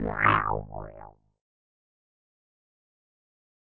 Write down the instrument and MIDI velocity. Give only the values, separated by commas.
electronic keyboard, 75